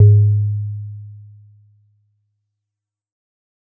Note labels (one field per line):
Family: mallet percussion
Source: acoustic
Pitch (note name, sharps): G#2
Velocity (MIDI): 100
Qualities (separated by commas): dark, fast decay